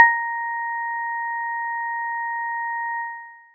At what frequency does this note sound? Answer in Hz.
932.3 Hz